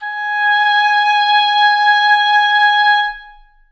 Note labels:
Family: reed; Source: acoustic; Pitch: G#5; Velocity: 127; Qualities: long release, reverb

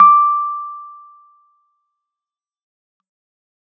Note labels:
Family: keyboard; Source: electronic; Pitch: D6; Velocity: 25; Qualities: fast decay

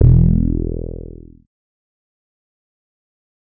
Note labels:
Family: bass; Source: synthesizer; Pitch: E1; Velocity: 50; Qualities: distorted, fast decay

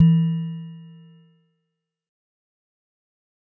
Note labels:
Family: mallet percussion; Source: acoustic; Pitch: E3; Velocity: 50; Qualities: dark, fast decay

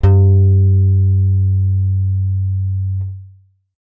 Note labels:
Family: bass; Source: synthesizer; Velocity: 100; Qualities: dark

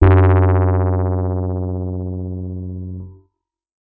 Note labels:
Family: keyboard; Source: electronic; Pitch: F#2; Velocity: 127; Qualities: dark, distorted

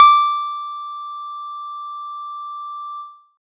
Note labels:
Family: guitar; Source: synthesizer; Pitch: D6; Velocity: 127

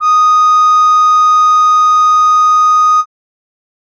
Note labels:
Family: reed; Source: acoustic; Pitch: D#6; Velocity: 100

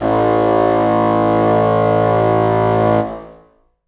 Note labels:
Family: reed; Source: acoustic; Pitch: A1; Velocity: 127; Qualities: reverb

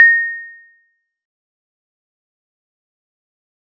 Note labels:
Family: mallet percussion; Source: acoustic; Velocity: 50; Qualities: fast decay, percussive

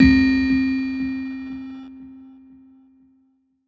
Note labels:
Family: keyboard; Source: electronic; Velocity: 75; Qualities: bright, distorted

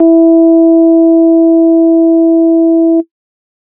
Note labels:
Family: organ; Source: electronic; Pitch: E4; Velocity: 25

